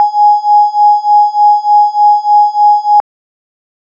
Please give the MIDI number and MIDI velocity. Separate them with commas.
80, 127